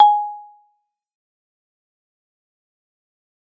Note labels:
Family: mallet percussion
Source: acoustic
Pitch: G#5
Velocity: 127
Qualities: fast decay, percussive

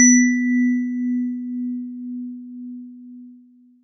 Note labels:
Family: mallet percussion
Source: acoustic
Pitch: B3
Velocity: 127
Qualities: bright

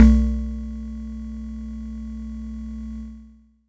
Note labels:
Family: mallet percussion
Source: acoustic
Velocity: 50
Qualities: distorted

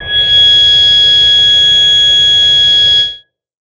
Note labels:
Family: bass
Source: synthesizer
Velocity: 127

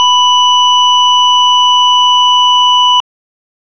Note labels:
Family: organ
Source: electronic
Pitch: B5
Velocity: 127

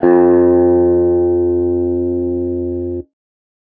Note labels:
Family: guitar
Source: electronic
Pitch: F2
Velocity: 75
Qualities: distorted

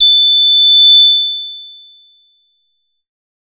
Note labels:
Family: bass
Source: synthesizer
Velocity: 50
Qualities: distorted

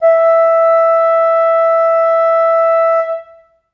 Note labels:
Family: flute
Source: acoustic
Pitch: E5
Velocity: 100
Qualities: reverb

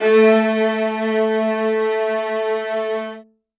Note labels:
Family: string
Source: acoustic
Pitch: A3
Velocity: 127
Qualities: reverb

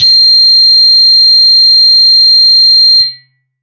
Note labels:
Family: guitar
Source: electronic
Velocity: 25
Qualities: bright, distorted

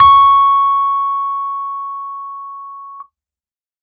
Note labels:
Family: keyboard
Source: electronic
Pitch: C#6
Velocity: 127

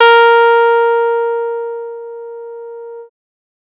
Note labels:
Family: bass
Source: synthesizer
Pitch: A#4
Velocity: 50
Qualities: distorted

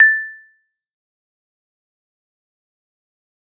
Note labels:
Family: mallet percussion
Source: acoustic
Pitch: A6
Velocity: 127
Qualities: fast decay, percussive

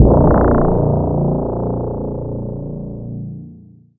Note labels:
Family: mallet percussion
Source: electronic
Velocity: 25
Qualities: distorted, long release, non-linear envelope

